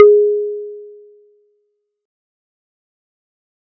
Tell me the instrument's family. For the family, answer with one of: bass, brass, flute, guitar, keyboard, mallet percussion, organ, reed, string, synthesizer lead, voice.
mallet percussion